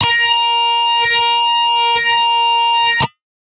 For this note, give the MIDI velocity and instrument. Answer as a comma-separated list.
75, electronic guitar